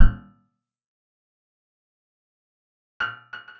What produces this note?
acoustic guitar